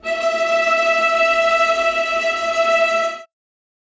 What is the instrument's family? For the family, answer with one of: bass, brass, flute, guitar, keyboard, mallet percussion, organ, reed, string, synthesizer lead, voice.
string